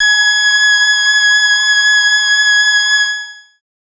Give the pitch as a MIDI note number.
92